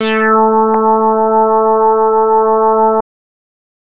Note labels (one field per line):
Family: bass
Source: synthesizer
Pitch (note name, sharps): A3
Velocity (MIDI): 50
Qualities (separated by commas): distorted